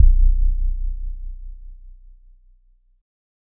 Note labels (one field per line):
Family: keyboard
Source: electronic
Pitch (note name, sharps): B0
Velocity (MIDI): 25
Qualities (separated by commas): dark